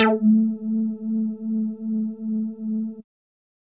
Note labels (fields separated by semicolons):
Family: bass; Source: synthesizer; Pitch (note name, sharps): A3; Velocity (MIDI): 100